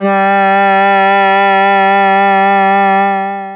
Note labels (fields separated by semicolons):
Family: voice; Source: synthesizer; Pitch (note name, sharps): G3; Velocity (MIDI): 75; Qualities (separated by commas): distorted, long release